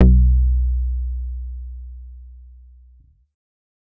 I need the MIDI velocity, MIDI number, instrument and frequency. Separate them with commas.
100, 35, synthesizer bass, 61.74 Hz